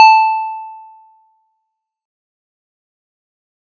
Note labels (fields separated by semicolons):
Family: mallet percussion; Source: acoustic; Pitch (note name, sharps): A5; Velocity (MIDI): 127; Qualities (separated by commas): fast decay